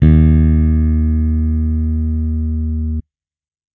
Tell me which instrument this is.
electronic bass